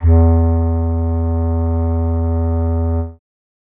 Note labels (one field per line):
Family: reed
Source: acoustic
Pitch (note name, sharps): E2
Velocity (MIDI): 75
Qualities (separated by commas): dark